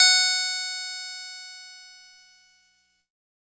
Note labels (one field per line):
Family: keyboard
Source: electronic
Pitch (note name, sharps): F#5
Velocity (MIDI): 50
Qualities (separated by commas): bright, distorted